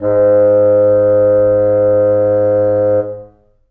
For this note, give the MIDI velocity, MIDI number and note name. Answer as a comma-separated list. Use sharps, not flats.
50, 44, G#2